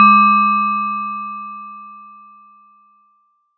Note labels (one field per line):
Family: mallet percussion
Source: acoustic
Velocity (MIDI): 75